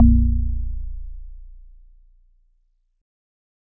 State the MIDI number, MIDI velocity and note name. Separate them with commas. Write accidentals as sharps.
22, 50, A#0